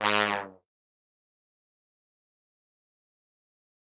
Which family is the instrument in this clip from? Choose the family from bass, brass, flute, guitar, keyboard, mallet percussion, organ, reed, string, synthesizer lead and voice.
brass